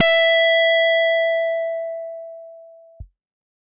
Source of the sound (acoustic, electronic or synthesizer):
electronic